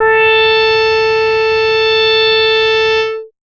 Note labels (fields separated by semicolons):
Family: bass; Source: synthesizer; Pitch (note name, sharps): A4; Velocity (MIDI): 75; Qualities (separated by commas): bright, distorted